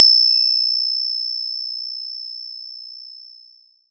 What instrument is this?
electronic mallet percussion instrument